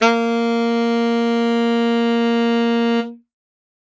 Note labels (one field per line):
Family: reed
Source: acoustic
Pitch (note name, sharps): A#3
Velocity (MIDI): 100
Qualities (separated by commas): bright